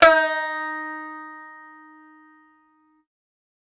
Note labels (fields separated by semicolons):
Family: guitar; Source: acoustic; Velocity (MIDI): 127; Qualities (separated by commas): reverb